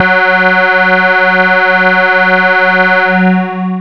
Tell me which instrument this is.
synthesizer bass